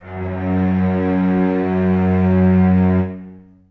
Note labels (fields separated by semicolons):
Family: string; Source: acoustic; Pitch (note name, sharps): F#2; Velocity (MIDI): 25; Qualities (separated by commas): long release, reverb